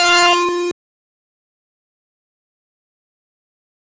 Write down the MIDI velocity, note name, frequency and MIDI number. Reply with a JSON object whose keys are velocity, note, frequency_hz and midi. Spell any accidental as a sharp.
{"velocity": 75, "note": "F4", "frequency_hz": 349.2, "midi": 65}